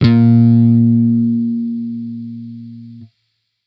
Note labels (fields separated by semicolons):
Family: bass; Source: electronic; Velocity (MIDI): 25; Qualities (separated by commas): distorted